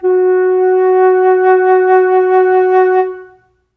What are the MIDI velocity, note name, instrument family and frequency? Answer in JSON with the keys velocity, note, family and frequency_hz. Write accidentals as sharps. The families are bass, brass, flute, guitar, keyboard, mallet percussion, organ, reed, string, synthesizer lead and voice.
{"velocity": 50, "note": "F#4", "family": "flute", "frequency_hz": 370}